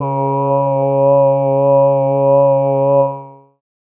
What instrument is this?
synthesizer voice